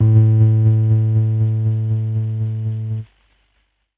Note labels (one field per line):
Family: keyboard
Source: electronic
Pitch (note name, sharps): A2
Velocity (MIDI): 25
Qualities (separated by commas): dark, distorted, tempo-synced